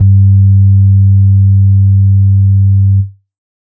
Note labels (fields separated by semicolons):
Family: organ; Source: electronic; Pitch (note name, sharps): G2; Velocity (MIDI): 75; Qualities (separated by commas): dark